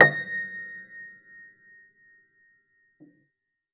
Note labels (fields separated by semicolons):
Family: keyboard; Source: acoustic; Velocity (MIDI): 100; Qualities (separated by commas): reverb